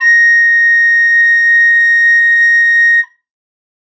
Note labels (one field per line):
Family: flute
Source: acoustic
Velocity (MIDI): 50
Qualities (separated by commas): bright